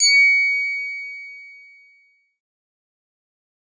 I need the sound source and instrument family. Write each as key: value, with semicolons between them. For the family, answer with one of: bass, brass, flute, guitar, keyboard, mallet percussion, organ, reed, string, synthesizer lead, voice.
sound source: synthesizer; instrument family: synthesizer lead